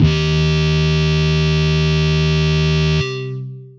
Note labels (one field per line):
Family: guitar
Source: electronic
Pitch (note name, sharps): D#2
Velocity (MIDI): 75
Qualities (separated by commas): bright, distorted, long release